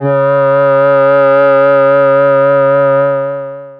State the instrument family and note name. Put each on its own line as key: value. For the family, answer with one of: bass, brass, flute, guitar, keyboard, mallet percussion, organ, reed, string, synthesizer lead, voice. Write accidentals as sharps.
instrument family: voice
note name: C#3